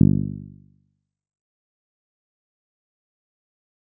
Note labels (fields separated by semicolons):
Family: bass; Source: synthesizer; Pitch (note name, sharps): G1; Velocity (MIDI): 100; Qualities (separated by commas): dark, fast decay, percussive